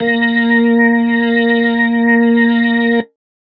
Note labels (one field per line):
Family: keyboard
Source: electronic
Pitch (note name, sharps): A#3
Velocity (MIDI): 50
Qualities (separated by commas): distorted